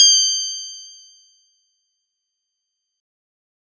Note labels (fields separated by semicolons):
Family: guitar; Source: synthesizer; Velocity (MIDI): 25; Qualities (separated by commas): bright